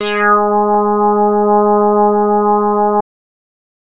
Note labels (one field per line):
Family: bass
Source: synthesizer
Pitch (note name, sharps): G#3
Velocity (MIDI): 50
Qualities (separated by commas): distorted